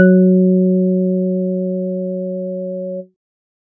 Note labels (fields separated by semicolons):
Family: organ; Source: electronic; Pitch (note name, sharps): F#3; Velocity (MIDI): 100; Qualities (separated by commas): dark